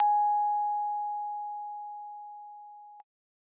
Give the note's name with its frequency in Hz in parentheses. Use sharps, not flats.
G#5 (830.6 Hz)